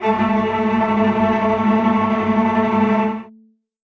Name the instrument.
acoustic string instrument